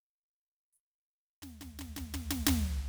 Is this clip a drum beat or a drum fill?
fill